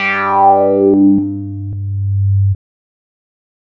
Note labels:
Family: bass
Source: synthesizer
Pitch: G2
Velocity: 25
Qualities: distorted

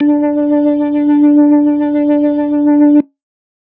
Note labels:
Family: organ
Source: electronic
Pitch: D4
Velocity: 75

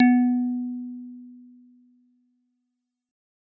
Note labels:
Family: guitar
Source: synthesizer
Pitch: B3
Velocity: 100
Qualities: dark

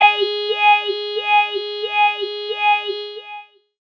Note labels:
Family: voice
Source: synthesizer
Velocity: 75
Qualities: long release, non-linear envelope, tempo-synced

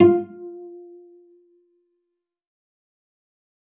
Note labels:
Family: string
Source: acoustic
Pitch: F4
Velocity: 75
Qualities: fast decay, percussive, reverb

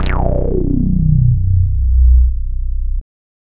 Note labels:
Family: bass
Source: synthesizer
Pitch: B0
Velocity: 75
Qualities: distorted

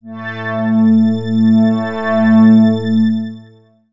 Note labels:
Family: synthesizer lead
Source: synthesizer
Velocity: 50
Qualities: bright, long release, non-linear envelope

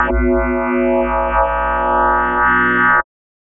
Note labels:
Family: mallet percussion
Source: synthesizer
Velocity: 127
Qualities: multiphonic, non-linear envelope

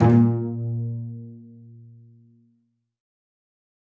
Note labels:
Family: string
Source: acoustic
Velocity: 127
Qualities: dark, reverb

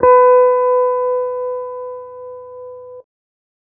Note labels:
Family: guitar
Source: electronic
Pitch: B4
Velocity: 25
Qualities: non-linear envelope

